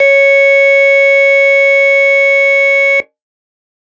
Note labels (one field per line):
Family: organ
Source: electronic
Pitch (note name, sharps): C#5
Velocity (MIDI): 127